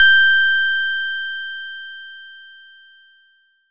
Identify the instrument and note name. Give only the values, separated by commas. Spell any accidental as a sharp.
synthesizer bass, G6